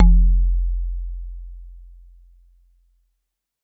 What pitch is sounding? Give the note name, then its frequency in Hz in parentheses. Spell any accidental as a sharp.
F1 (43.65 Hz)